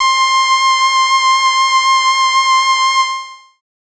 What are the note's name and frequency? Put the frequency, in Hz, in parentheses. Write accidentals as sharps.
C6 (1047 Hz)